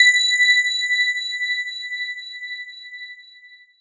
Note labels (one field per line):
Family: mallet percussion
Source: electronic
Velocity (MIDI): 75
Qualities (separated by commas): bright, long release